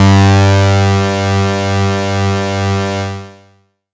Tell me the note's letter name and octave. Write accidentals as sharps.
G2